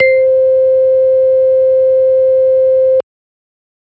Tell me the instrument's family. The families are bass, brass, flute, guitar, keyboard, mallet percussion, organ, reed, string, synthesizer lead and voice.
organ